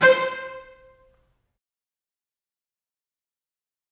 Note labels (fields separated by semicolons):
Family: string; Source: acoustic; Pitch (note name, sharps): C5; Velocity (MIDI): 75; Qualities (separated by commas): fast decay, percussive, reverb